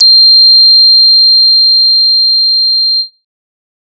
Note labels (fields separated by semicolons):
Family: bass; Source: synthesizer; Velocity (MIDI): 75; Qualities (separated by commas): bright, distorted